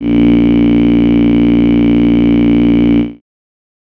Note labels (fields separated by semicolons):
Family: voice; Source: synthesizer; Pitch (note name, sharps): A#1; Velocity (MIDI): 25; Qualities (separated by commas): bright